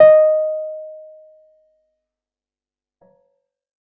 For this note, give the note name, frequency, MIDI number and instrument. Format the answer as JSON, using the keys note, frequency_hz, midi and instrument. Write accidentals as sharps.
{"note": "D#5", "frequency_hz": 622.3, "midi": 75, "instrument": "electronic keyboard"}